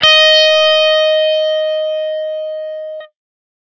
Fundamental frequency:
622.3 Hz